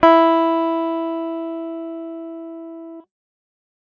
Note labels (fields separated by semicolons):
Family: guitar; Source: electronic; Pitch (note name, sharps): E4; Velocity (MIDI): 127